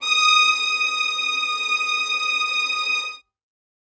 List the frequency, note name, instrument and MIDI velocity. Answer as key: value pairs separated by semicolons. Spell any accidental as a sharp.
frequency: 1245 Hz; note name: D#6; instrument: acoustic string instrument; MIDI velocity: 127